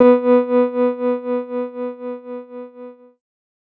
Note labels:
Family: keyboard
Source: electronic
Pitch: B3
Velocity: 75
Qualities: dark

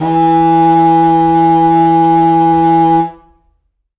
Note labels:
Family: reed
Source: acoustic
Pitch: E3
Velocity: 100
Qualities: distorted, reverb

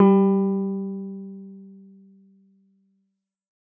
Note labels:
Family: guitar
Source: synthesizer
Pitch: G3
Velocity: 100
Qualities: dark

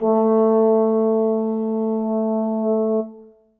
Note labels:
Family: brass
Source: acoustic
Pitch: A3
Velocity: 25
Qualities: dark, reverb

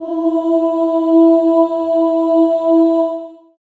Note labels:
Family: voice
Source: acoustic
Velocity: 50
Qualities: reverb

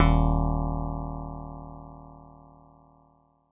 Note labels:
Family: guitar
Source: synthesizer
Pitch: D#1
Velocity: 100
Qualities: dark

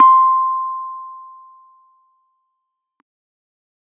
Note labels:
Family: keyboard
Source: electronic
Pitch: C6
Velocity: 25

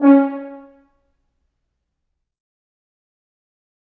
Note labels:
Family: brass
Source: acoustic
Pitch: C#4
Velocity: 75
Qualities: dark, fast decay, percussive, reverb

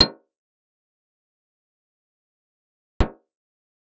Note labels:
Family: guitar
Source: acoustic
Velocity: 25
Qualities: fast decay, percussive, reverb

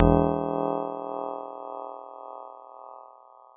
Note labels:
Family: keyboard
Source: electronic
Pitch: E1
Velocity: 100

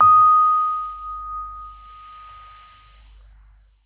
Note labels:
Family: keyboard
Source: electronic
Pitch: D#6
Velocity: 25

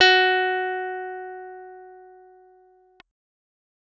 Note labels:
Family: keyboard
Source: electronic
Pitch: F#4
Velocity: 100

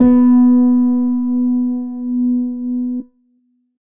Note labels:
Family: keyboard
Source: electronic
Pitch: B3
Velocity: 25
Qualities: dark

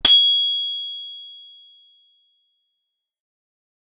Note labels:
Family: guitar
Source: acoustic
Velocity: 127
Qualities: bright, distorted

